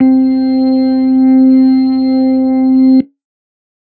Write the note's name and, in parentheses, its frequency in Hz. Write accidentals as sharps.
C4 (261.6 Hz)